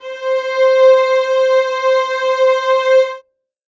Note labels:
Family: string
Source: acoustic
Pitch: C5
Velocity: 75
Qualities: reverb

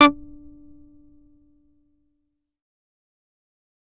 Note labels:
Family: bass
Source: synthesizer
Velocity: 127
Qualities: distorted, fast decay, percussive

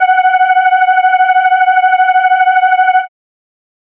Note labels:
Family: organ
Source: electronic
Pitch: F#5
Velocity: 25

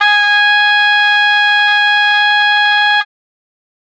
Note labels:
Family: reed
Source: acoustic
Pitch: G#5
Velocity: 25

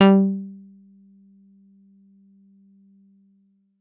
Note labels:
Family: guitar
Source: synthesizer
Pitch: G3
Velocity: 100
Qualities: percussive

